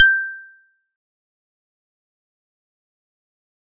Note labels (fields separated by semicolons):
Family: mallet percussion; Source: acoustic; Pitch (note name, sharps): G6; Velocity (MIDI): 25; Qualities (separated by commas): fast decay, percussive